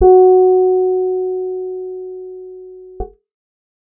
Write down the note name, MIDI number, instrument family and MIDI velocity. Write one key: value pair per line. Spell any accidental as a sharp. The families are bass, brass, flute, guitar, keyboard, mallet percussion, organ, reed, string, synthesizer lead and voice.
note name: F#4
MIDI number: 66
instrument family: guitar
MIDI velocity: 25